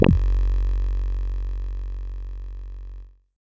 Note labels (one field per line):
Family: bass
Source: synthesizer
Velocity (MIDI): 25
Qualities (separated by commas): distorted